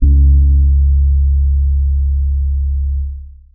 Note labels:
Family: keyboard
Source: electronic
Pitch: C#2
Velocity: 25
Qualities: dark, long release

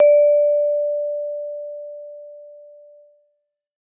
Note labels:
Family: mallet percussion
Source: acoustic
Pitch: D5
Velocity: 75

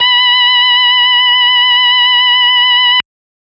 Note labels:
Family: organ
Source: electronic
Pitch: B5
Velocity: 50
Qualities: distorted

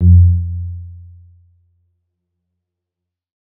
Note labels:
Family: keyboard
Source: electronic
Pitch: F2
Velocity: 25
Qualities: dark

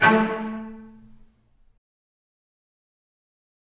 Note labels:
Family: string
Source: acoustic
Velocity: 127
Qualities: fast decay, reverb

